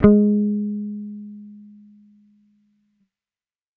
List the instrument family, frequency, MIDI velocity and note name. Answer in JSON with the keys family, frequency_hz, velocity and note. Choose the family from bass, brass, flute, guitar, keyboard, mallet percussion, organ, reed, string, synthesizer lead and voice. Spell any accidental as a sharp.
{"family": "bass", "frequency_hz": 207.7, "velocity": 50, "note": "G#3"}